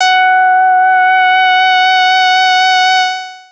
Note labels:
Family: bass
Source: synthesizer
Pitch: F#5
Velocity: 127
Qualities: distorted, long release

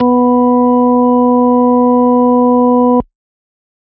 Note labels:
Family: organ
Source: electronic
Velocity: 25

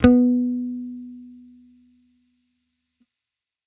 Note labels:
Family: bass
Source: electronic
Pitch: B3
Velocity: 50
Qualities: distorted

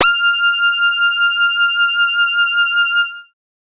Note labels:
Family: bass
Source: synthesizer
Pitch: F6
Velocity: 75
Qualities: multiphonic

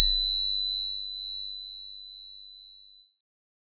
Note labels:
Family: keyboard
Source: electronic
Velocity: 25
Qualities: bright

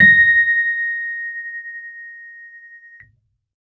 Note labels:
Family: keyboard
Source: electronic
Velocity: 75

